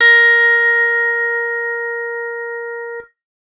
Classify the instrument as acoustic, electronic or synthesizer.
electronic